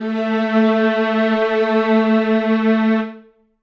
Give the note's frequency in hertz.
220 Hz